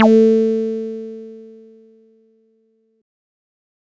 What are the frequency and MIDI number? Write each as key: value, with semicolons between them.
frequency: 220 Hz; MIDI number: 57